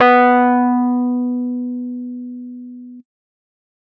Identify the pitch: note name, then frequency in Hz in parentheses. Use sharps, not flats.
B3 (246.9 Hz)